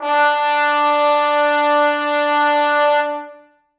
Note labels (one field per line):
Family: brass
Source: acoustic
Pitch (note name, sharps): D4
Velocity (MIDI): 127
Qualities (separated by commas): bright, reverb